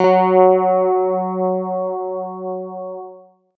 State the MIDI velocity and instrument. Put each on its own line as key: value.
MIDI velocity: 50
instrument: electronic guitar